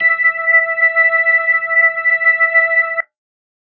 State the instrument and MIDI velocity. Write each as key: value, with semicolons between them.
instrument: electronic organ; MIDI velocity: 25